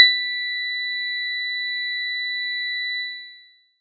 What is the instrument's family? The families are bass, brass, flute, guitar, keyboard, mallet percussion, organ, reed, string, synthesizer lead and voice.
mallet percussion